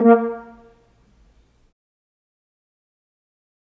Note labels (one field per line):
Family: flute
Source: acoustic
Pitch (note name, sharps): A#3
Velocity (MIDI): 75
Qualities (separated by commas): fast decay, percussive, reverb